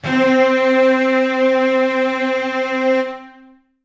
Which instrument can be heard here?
acoustic string instrument